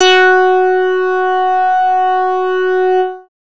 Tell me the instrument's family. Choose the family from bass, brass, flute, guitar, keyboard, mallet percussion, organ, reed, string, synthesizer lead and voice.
bass